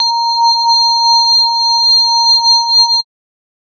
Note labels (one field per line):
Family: mallet percussion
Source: synthesizer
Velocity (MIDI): 50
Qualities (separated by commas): bright, multiphonic, non-linear envelope